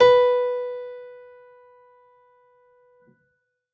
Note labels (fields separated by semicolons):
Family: keyboard; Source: acoustic; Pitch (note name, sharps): B4; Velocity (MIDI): 127